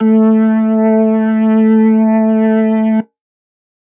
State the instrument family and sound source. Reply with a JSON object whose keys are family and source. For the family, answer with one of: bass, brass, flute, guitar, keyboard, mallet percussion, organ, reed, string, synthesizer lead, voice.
{"family": "organ", "source": "electronic"}